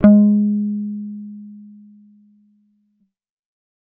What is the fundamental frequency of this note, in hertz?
207.7 Hz